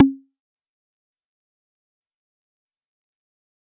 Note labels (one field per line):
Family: bass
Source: synthesizer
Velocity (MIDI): 127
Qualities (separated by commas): fast decay, percussive